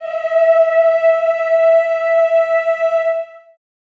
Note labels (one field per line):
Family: voice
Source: acoustic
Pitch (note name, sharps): E5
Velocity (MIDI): 50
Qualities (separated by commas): reverb